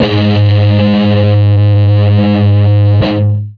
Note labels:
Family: guitar; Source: electronic; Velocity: 127; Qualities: distorted, long release

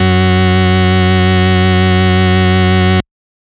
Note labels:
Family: organ; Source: electronic; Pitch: F#2; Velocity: 127; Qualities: bright, distorted

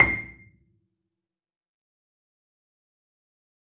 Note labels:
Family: mallet percussion; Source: acoustic; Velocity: 100; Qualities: fast decay, percussive, reverb

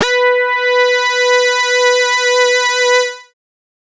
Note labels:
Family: bass; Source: synthesizer; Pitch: B4; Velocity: 100; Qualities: distorted, multiphonic

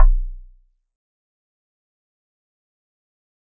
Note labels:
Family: mallet percussion; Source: acoustic; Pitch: B0; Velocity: 25; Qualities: fast decay, percussive

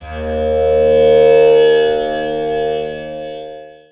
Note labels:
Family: guitar; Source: acoustic; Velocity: 127; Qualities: bright, long release, reverb

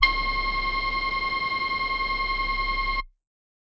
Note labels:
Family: voice; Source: synthesizer; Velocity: 25; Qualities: multiphonic

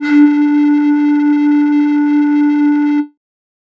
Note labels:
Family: flute; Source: synthesizer; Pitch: D4; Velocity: 100; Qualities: distorted

